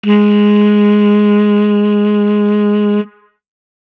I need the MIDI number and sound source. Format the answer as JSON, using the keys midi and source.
{"midi": 56, "source": "acoustic"}